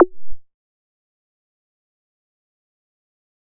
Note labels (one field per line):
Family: bass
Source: synthesizer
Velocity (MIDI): 25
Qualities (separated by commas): fast decay, percussive